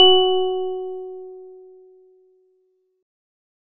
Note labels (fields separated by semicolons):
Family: organ; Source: electronic; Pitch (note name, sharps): F#4; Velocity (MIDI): 127